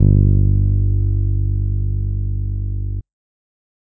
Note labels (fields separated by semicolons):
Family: bass; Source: electronic; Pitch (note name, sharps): G1; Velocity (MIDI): 75